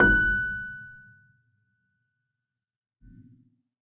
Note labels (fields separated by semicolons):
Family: keyboard; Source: acoustic; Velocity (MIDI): 50; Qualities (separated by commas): dark, reverb